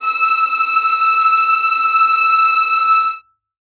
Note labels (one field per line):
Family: string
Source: acoustic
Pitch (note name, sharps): E6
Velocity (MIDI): 75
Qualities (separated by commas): non-linear envelope, reverb